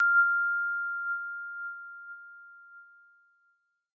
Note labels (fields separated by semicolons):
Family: keyboard; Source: electronic; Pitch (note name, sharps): F6; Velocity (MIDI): 100; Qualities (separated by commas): bright